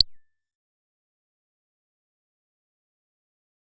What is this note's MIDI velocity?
50